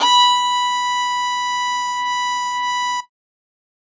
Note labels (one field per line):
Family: string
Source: acoustic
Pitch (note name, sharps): B5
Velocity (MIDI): 100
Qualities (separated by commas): bright